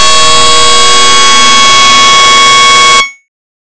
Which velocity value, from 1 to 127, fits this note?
50